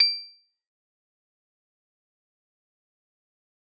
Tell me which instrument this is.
acoustic mallet percussion instrument